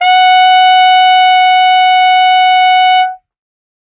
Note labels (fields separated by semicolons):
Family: reed; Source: acoustic; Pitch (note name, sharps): F#5; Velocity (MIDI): 75; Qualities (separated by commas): bright